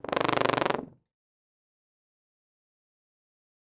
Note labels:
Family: brass; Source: acoustic; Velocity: 100; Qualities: bright, fast decay, reverb

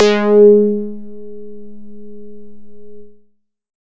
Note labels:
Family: bass; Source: synthesizer; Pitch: G#3; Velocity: 50; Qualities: distorted

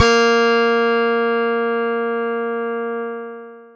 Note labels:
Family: keyboard; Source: electronic; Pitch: A#3; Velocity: 50; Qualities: bright, long release

